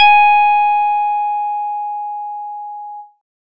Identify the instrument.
synthesizer bass